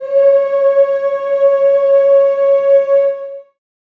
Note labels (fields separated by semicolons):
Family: voice; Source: acoustic; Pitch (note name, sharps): C#5; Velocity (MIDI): 25; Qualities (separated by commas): long release, reverb